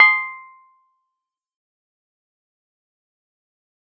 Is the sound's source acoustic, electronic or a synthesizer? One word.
electronic